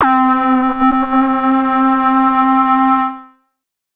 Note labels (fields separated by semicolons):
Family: synthesizer lead; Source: synthesizer; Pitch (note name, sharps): C4; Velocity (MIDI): 75; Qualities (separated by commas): distorted, multiphonic, non-linear envelope